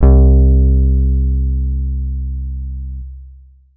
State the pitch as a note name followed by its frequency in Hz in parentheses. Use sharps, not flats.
C2 (65.41 Hz)